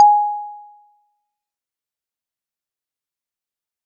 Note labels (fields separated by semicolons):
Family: mallet percussion; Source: acoustic; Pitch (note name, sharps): G#5; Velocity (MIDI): 127; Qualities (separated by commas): fast decay, percussive